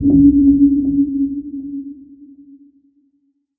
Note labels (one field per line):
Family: synthesizer lead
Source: synthesizer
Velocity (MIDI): 25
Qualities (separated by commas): dark, non-linear envelope, reverb